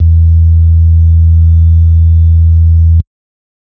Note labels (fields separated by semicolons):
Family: organ; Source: electronic; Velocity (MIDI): 25